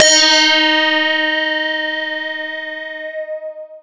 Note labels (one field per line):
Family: mallet percussion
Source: electronic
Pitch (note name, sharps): D#4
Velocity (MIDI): 50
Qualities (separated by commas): bright, distorted, long release, non-linear envelope